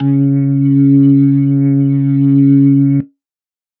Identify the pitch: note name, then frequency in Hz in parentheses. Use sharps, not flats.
C#3 (138.6 Hz)